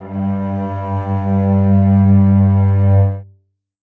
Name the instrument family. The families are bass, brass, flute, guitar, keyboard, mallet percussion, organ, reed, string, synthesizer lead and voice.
string